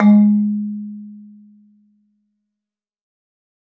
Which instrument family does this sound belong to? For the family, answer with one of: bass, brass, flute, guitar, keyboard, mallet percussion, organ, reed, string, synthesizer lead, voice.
mallet percussion